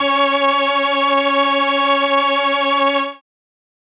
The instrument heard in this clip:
synthesizer keyboard